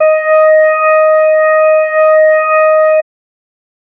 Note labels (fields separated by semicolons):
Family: organ; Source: electronic; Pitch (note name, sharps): D#5; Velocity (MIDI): 100